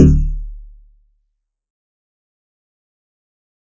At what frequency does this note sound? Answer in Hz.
36.71 Hz